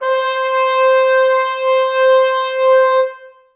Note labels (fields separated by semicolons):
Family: brass; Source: acoustic; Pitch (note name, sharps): C5; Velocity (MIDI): 127; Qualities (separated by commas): bright, reverb